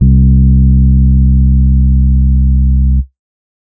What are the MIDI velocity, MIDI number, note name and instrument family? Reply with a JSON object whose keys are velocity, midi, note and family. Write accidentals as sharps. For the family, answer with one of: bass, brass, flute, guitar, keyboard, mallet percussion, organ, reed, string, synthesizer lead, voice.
{"velocity": 50, "midi": 36, "note": "C2", "family": "keyboard"}